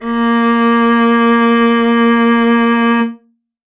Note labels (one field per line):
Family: string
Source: acoustic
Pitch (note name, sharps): A#3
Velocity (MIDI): 75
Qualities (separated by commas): reverb